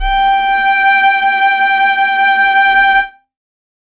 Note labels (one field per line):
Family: string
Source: acoustic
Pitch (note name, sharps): G5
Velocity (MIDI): 25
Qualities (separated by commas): reverb